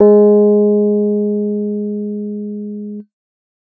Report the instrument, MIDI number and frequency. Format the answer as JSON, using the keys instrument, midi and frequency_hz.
{"instrument": "electronic keyboard", "midi": 56, "frequency_hz": 207.7}